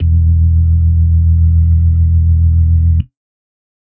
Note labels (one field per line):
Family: organ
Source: electronic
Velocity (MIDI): 127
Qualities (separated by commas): dark, reverb